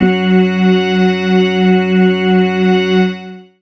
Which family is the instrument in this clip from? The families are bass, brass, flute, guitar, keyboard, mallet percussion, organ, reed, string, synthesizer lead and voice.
organ